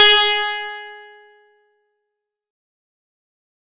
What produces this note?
acoustic guitar